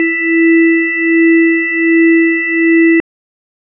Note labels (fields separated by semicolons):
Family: organ; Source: electronic; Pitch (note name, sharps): E4; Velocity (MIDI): 50